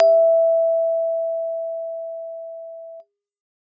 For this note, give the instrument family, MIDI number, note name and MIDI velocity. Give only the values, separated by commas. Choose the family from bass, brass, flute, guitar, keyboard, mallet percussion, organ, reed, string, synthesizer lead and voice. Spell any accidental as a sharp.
keyboard, 76, E5, 75